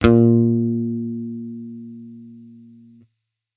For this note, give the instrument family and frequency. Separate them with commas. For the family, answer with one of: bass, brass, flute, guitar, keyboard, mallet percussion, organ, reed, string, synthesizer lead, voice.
bass, 116.5 Hz